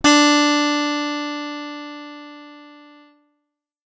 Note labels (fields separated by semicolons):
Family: guitar; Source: acoustic; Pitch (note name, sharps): D4; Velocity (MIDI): 127; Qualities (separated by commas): bright, distorted